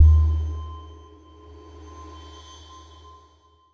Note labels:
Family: mallet percussion; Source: electronic; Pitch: D#2; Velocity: 50; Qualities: non-linear envelope

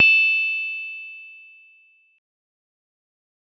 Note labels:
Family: mallet percussion; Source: acoustic; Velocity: 50; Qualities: fast decay, reverb

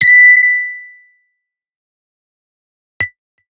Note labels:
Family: guitar; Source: electronic; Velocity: 100; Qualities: bright, distorted, fast decay

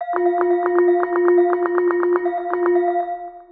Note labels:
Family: mallet percussion; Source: synthesizer; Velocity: 127; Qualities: dark, long release, multiphonic, percussive, tempo-synced

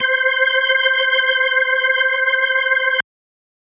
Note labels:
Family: organ; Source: electronic; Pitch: C5; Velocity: 75

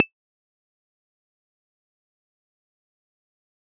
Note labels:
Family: guitar; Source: electronic; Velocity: 50; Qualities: fast decay, percussive

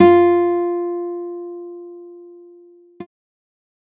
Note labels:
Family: guitar; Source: electronic; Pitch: F4; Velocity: 100

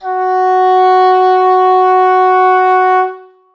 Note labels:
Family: reed; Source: acoustic; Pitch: F#4; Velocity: 75; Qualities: reverb

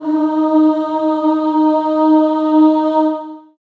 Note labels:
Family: voice; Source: acoustic; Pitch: D#4; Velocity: 50; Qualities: long release, reverb

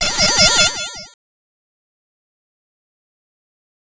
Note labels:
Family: bass; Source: synthesizer; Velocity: 127; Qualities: bright, distorted, fast decay, multiphonic

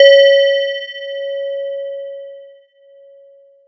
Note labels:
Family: mallet percussion; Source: electronic; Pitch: C#5; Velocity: 75; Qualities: long release, multiphonic

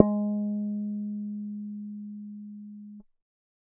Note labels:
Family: bass; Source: synthesizer; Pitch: G#3; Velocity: 127; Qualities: dark, reverb

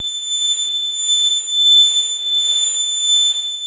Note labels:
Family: keyboard; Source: electronic; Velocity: 25; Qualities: bright, long release

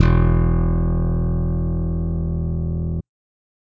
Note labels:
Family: bass; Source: electronic; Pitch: E1; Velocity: 127; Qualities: bright

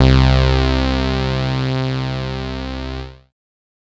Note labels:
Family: bass; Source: synthesizer; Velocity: 75; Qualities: bright, distorted

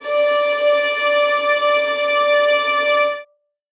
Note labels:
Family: string; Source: acoustic; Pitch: D5; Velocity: 25; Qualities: reverb

